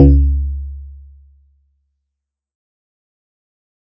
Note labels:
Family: guitar; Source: synthesizer; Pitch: C#2; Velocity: 75; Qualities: dark, fast decay

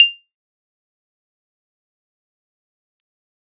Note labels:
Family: keyboard; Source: electronic; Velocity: 25; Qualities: bright, fast decay, percussive

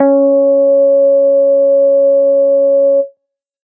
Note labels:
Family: bass; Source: synthesizer; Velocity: 50

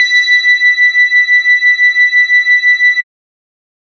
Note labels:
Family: bass; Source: synthesizer; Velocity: 100

